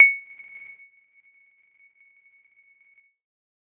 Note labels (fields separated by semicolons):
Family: mallet percussion; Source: electronic; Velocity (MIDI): 50; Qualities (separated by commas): non-linear envelope, percussive